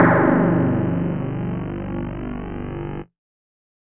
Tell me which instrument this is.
electronic mallet percussion instrument